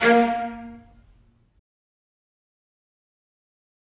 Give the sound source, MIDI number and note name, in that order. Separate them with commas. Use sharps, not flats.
acoustic, 58, A#3